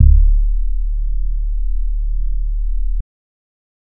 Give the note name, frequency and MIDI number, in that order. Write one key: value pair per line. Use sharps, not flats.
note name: D1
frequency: 36.71 Hz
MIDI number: 26